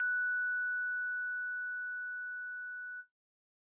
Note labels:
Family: keyboard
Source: acoustic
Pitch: F#6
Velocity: 127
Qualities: bright

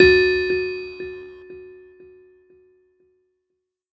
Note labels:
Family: keyboard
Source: electronic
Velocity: 75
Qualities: bright, distorted

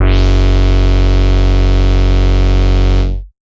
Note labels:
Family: bass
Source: synthesizer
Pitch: F#1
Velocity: 127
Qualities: bright, distorted

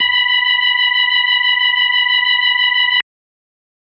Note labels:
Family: organ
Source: electronic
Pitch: B5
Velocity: 50

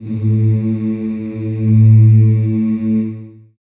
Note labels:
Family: voice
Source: acoustic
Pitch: A2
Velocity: 127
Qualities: long release, reverb

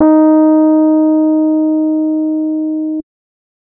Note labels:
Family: keyboard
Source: electronic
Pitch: D#4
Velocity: 100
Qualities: dark

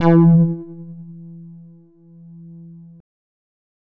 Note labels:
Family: bass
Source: synthesizer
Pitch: E3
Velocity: 75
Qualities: distorted

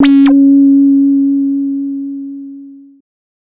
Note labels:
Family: bass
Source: synthesizer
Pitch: C#4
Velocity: 127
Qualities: distorted

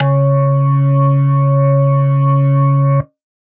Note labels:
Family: organ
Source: electronic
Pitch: C#3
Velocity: 75

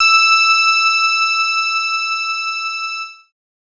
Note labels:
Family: bass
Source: synthesizer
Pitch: E6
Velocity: 50

